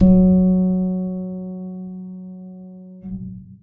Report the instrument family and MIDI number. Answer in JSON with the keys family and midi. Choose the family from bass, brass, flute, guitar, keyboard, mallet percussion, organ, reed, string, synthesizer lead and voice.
{"family": "keyboard", "midi": 54}